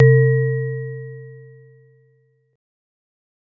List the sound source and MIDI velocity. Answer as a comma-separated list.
acoustic, 100